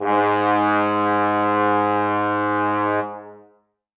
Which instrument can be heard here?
acoustic brass instrument